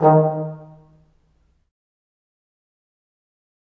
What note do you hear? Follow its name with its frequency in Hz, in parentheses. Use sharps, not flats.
D#3 (155.6 Hz)